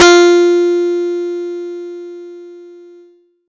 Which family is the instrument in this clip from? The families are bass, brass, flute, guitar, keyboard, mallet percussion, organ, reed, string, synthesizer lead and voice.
guitar